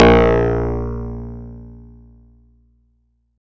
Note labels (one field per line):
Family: guitar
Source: acoustic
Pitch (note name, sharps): A#1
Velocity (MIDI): 127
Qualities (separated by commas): bright, distorted